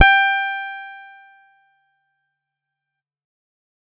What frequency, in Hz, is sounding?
784 Hz